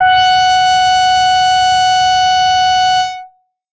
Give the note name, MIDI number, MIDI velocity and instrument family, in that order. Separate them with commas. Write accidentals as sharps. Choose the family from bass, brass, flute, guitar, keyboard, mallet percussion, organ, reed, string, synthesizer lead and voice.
F#5, 78, 100, bass